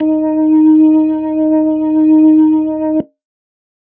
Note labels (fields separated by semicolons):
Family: organ; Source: electronic; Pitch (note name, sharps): D#4; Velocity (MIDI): 100